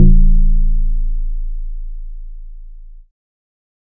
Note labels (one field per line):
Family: bass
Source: synthesizer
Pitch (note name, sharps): A0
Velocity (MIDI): 25